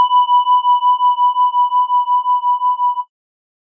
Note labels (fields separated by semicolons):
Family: organ; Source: electronic; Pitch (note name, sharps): B5; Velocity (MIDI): 75